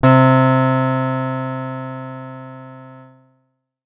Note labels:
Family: guitar; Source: acoustic; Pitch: C3; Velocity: 50; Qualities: bright, distorted

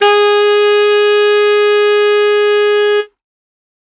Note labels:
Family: reed; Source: acoustic; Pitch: G#4; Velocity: 100; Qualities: bright

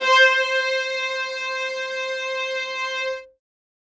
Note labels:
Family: string; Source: acoustic; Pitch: C5; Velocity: 127; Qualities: reverb

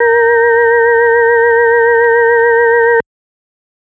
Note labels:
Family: organ; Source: electronic; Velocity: 100; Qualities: multiphonic

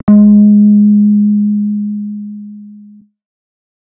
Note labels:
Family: bass; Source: synthesizer; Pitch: G#3; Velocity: 127; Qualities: distorted

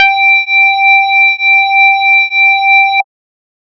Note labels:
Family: bass; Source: synthesizer; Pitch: G5; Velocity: 127

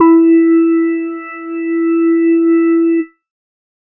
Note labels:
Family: organ; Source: electronic; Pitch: E4; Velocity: 127

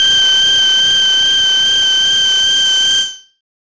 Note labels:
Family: bass; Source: synthesizer; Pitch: G6; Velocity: 75; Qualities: non-linear envelope

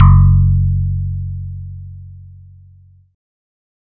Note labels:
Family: bass; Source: synthesizer; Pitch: F#1; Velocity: 25

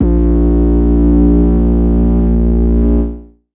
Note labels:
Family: synthesizer lead; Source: synthesizer; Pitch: A#1; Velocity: 75; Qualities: distorted, multiphonic, non-linear envelope

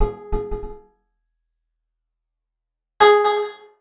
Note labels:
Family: guitar; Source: acoustic; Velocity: 25; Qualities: percussive, reverb

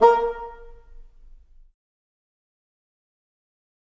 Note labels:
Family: reed; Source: acoustic; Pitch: A#4; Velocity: 100; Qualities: fast decay, percussive, reverb

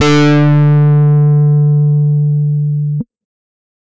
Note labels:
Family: guitar; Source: electronic; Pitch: D3; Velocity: 100; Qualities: bright, distorted

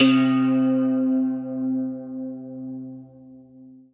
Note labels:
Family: guitar; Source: acoustic; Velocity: 127; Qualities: long release, reverb

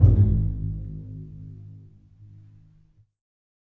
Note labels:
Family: string; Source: acoustic; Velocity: 75; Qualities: dark, reverb

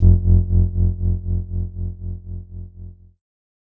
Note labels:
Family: keyboard; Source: electronic; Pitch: F1; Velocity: 100; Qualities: dark

